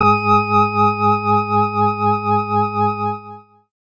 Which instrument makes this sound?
electronic organ